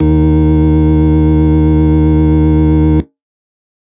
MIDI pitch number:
39